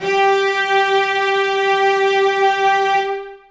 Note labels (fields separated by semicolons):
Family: string; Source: acoustic; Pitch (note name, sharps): G4; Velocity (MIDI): 100; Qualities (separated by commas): reverb